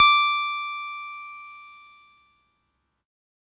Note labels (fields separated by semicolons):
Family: keyboard; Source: electronic; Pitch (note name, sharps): D6; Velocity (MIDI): 100